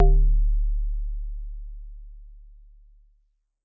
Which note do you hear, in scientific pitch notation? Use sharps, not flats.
D1